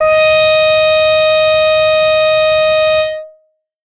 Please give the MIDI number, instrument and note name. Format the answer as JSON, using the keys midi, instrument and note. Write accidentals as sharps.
{"midi": 75, "instrument": "synthesizer bass", "note": "D#5"}